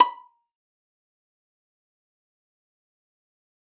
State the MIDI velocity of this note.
75